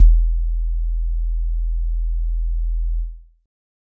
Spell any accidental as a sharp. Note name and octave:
E1